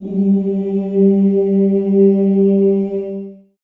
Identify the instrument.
acoustic voice